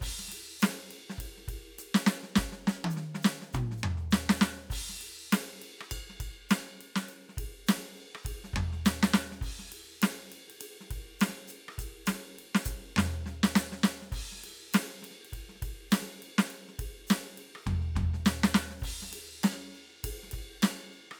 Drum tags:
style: New Orleans funk; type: beat; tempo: 102 BPM; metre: 4/4; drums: crash, ride, ride bell, hi-hat pedal, snare, cross-stick, high tom, mid tom, floor tom, kick

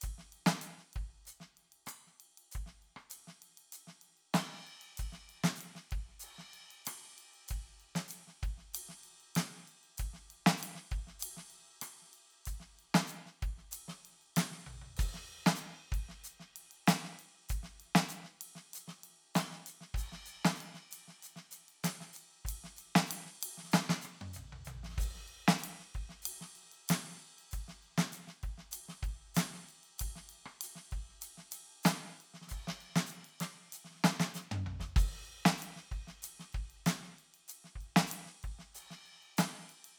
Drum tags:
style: jazz fusion; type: beat; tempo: 96 BPM; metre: 4/4; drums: crash, ride, ride bell, hi-hat pedal, snare, cross-stick, high tom, floor tom, kick

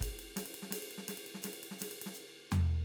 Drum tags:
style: breakbeat; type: beat; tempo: 170 BPM; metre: 4/4; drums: ride, hi-hat pedal, snare, floor tom, kick

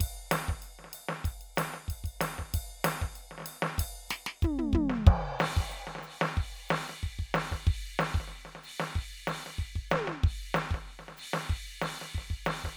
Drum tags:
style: Afrobeat; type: beat; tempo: 94 BPM; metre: 4/4; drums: crash, ride, hi-hat pedal, snare, high tom, floor tom, kick

